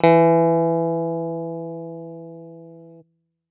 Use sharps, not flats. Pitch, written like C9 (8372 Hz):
E3 (164.8 Hz)